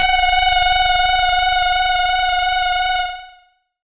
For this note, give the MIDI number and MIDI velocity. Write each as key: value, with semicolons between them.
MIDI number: 78; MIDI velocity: 100